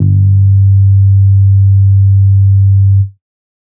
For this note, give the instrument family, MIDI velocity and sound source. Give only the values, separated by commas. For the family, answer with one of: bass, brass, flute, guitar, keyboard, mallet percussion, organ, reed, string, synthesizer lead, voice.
bass, 75, synthesizer